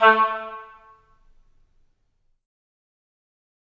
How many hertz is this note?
220 Hz